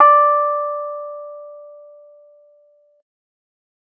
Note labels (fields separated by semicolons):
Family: keyboard; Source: electronic; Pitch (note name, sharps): D5; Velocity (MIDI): 127